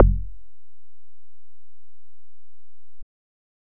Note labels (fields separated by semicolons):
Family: bass; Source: synthesizer; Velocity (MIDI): 25